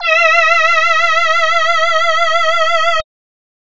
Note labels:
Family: voice; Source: synthesizer; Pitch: E5; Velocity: 75

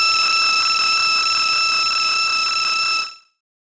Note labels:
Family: bass; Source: synthesizer; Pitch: E6; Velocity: 100; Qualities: non-linear envelope

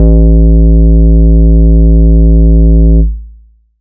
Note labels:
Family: bass; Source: synthesizer; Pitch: A1; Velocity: 25; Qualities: long release

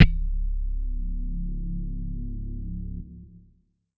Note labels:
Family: guitar; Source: electronic; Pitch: C#1; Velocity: 127; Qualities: distorted

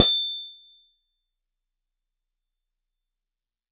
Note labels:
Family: keyboard; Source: electronic; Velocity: 75; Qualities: fast decay, percussive

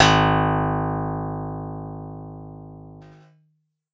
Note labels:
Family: guitar; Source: synthesizer; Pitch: G#1; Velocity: 100

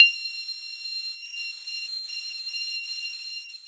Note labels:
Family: mallet percussion; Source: acoustic; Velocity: 50; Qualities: bright, long release, multiphonic

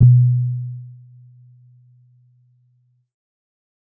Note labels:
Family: keyboard; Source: electronic; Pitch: B2; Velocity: 25; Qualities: dark

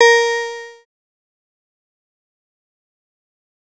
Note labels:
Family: synthesizer lead; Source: synthesizer; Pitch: A#4; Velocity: 100; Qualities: distorted, fast decay

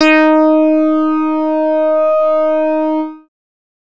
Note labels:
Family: bass; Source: synthesizer; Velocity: 25; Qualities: distorted

